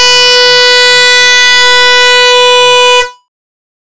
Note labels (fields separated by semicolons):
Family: bass; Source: synthesizer; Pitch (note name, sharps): B4; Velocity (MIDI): 100; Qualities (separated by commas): bright, distorted